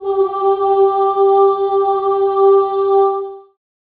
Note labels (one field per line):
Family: voice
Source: acoustic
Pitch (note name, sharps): G4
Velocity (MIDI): 50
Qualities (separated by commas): long release, reverb